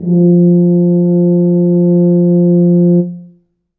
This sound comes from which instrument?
acoustic brass instrument